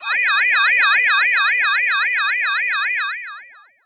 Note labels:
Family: voice; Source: synthesizer; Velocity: 50; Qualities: bright, distorted, long release

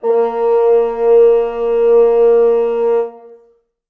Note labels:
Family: reed; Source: acoustic; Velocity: 75; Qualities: reverb

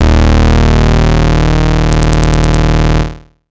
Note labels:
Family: bass; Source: synthesizer; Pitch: D#1; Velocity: 25; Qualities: bright, distorted

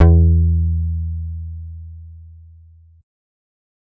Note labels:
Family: bass; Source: synthesizer; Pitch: E2; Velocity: 25

